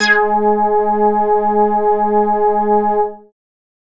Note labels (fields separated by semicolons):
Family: bass; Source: synthesizer; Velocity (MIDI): 50; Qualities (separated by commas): distorted